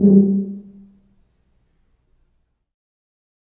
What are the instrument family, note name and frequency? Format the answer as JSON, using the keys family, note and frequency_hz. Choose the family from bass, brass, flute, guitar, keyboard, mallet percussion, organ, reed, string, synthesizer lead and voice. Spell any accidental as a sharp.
{"family": "brass", "note": "G3", "frequency_hz": 196}